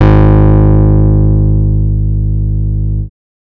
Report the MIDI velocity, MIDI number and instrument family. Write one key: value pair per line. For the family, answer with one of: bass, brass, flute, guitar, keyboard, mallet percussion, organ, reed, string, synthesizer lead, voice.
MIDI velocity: 25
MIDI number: 32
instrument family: bass